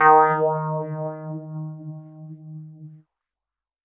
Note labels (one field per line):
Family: keyboard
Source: electronic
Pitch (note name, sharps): D#3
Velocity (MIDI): 100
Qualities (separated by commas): non-linear envelope